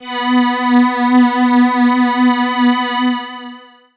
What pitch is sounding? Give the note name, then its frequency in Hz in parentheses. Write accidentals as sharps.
B3 (246.9 Hz)